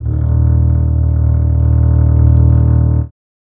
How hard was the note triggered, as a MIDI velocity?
50